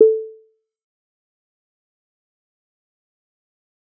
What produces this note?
synthesizer bass